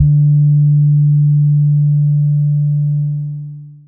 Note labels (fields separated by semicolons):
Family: bass; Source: synthesizer; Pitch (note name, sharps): D3; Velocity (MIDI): 25; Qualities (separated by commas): long release